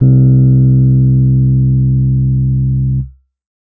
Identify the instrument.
electronic keyboard